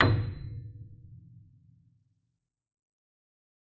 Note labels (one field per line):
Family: keyboard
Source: acoustic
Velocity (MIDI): 50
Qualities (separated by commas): reverb